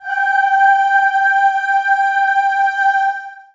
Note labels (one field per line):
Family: voice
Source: acoustic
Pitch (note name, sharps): G5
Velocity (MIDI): 100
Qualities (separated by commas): long release, reverb